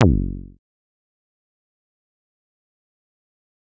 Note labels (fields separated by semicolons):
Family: bass; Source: synthesizer; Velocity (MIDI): 75; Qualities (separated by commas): fast decay, percussive